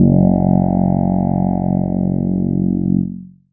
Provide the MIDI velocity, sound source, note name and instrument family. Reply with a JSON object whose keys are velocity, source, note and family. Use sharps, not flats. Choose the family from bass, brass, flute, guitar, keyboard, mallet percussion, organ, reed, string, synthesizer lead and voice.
{"velocity": 25, "source": "electronic", "note": "F#1", "family": "keyboard"}